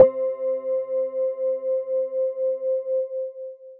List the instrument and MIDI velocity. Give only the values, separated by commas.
electronic mallet percussion instrument, 75